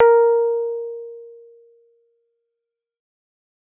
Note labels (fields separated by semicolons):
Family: keyboard; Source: electronic; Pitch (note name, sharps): A#4; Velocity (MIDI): 100; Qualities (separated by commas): fast decay